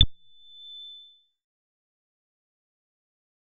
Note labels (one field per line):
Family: bass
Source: synthesizer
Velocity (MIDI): 75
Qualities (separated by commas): fast decay, percussive